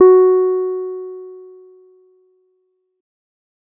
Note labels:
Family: bass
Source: synthesizer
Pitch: F#4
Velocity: 75

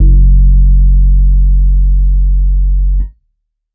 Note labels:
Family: keyboard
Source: electronic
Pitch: F#1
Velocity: 50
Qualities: dark

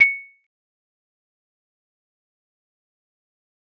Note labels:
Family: mallet percussion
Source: acoustic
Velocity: 50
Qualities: fast decay, percussive

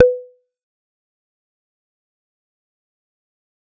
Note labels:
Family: bass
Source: synthesizer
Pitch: B4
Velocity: 100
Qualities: fast decay, percussive

